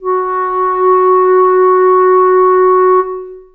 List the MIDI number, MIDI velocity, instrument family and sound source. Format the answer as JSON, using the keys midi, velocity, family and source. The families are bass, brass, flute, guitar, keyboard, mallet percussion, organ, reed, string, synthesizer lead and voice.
{"midi": 66, "velocity": 75, "family": "reed", "source": "acoustic"}